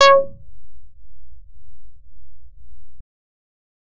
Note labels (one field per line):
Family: bass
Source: synthesizer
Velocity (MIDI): 127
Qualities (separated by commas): distorted